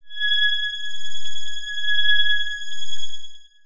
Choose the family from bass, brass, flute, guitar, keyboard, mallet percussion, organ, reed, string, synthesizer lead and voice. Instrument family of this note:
synthesizer lead